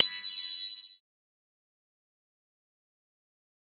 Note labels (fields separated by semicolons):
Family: organ; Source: electronic; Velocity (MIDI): 50; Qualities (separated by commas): bright, fast decay